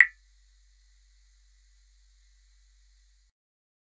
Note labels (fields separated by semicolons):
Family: bass; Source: synthesizer; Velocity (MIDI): 100; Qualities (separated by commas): percussive